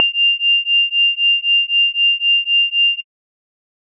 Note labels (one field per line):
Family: bass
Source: synthesizer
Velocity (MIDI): 127